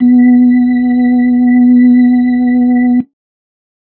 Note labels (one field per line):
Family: organ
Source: electronic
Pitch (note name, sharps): B3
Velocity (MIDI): 25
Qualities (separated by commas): dark